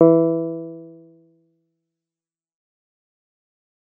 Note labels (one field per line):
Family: bass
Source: synthesizer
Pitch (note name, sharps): E3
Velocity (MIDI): 127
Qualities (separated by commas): dark, fast decay